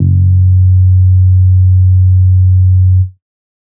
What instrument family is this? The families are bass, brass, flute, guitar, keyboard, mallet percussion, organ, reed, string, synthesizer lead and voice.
bass